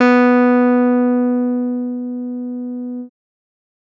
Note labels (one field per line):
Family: bass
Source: synthesizer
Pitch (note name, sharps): B3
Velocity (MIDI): 127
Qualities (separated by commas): distorted